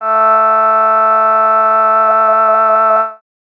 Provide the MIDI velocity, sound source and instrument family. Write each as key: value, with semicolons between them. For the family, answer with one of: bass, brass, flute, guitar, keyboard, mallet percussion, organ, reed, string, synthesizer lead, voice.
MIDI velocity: 25; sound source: synthesizer; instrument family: voice